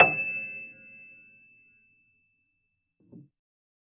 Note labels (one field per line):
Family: keyboard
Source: acoustic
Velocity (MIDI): 50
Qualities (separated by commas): reverb